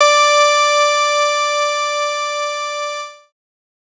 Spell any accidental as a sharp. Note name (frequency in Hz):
D5 (587.3 Hz)